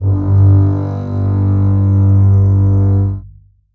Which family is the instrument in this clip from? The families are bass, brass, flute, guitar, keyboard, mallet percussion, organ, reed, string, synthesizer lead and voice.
string